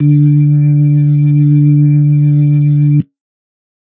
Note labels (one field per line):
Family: organ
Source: electronic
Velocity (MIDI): 25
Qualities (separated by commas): dark